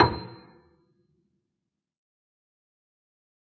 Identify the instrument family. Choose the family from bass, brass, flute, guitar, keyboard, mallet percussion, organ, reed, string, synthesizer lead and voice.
keyboard